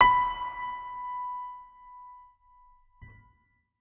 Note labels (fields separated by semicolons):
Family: organ; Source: electronic; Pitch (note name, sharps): B5; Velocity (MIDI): 100; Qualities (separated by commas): reverb